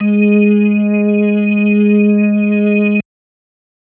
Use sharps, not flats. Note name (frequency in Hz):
G#3 (207.7 Hz)